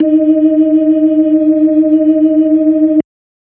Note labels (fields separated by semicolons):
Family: organ; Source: electronic; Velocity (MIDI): 50; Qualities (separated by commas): dark